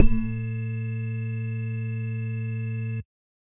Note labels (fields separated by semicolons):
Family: bass; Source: synthesizer; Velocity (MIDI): 50